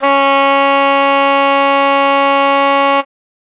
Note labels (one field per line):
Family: reed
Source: acoustic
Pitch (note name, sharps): C#4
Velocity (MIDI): 50